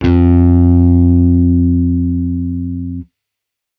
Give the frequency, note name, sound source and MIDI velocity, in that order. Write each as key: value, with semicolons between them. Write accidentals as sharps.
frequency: 87.31 Hz; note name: F2; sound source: electronic; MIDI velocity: 127